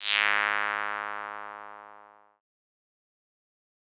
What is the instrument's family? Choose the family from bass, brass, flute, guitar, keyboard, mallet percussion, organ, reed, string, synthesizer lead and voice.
bass